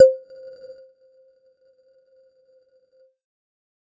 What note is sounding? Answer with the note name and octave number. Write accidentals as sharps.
C5